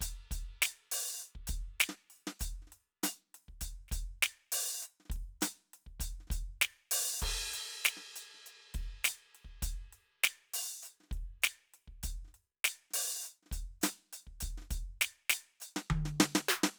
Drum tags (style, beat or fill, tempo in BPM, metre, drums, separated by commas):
funk, beat, 100 BPM, 4/4, crash, closed hi-hat, open hi-hat, hi-hat pedal, snare, high tom, kick